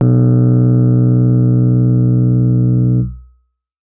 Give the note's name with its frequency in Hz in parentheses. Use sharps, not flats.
B1 (61.74 Hz)